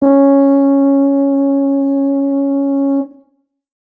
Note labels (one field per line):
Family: brass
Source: acoustic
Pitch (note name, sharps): C#4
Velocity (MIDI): 75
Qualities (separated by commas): dark